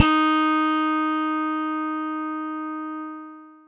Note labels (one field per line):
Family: keyboard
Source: electronic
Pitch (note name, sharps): D#4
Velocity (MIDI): 127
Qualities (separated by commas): bright, long release